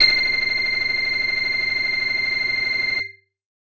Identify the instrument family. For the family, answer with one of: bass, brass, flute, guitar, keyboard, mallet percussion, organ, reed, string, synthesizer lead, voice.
keyboard